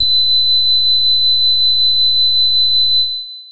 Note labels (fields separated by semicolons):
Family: keyboard; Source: electronic; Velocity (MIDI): 100; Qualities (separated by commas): bright, distorted, long release